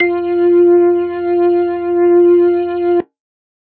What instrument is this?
electronic organ